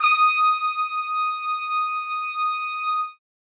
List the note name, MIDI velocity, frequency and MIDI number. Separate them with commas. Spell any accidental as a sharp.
D#6, 75, 1245 Hz, 87